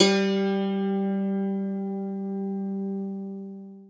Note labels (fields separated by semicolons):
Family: guitar; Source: acoustic; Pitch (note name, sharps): G3; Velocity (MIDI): 50; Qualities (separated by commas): long release, reverb